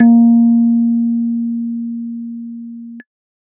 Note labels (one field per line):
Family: keyboard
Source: electronic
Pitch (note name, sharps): A#3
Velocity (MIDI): 25